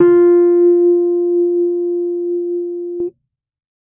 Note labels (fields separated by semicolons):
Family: keyboard; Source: electronic; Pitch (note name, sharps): F4; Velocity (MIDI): 75